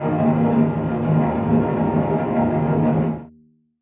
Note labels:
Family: string; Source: acoustic; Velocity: 25; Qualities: non-linear envelope, reverb

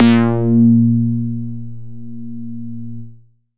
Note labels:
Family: bass; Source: synthesizer; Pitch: A#2; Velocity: 50; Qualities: distorted

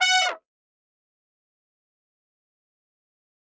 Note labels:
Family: brass; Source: acoustic; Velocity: 127; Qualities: bright, fast decay, percussive, reverb

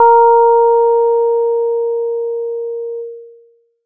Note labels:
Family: bass; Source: synthesizer; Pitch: A#4; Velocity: 25; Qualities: distorted

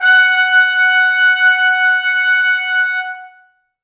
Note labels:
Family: brass; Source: acoustic; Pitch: F#5; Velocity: 100; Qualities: reverb

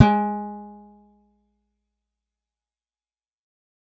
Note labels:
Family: guitar; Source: acoustic; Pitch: G#3; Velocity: 25; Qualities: fast decay

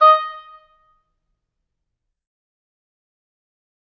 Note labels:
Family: reed; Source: acoustic; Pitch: D#5; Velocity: 127; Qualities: fast decay, percussive, reverb

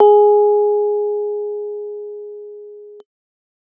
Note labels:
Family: keyboard; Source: electronic; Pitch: G#4; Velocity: 25

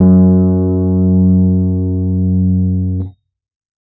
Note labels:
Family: keyboard; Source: electronic; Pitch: F#2; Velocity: 100; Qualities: distorted

